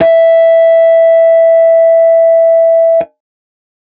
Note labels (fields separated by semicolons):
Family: guitar; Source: electronic; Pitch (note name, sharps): E5; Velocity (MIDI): 50; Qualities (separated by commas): distorted